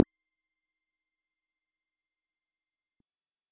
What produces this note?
electronic mallet percussion instrument